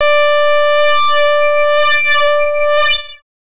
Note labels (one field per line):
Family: bass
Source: synthesizer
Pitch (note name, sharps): D5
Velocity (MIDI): 127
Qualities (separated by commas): distorted, non-linear envelope